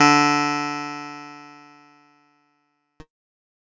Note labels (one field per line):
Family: keyboard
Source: electronic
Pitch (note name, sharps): D3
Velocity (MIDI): 127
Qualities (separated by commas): bright